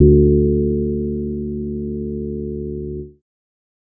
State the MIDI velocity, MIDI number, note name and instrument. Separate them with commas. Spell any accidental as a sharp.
127, 38, D2, synthesizer bass